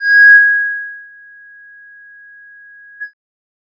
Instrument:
synthesizer bass